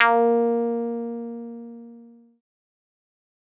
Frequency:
233.1 Hz